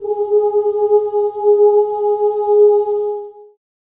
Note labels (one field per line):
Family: voice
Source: acoustic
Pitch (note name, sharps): G#4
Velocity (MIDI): 127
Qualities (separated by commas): long release, reverb